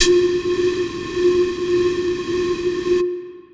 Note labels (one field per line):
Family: flute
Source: acoustic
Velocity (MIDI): 50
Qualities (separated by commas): distorted, long release